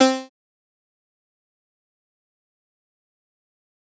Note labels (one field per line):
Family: bass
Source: synthesizer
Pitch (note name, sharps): C4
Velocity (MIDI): 100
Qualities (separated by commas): bright, distorted, fast decay, percussive